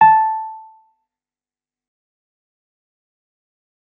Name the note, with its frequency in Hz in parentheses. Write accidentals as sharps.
A5 (880 Hz)